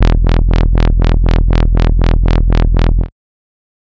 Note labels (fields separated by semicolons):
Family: bass; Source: synthesizer; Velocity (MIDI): 50; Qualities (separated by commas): bright, distorted, tempo-synced